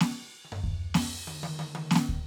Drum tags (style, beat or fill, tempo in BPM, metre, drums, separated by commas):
funk rock, fill, 92 BPM, 4/4, crash, snare, high tom, floor tom, kick